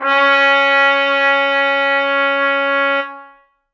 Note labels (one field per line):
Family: brass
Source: acoustic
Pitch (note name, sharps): C#4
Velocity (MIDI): 100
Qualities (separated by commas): bright, reverb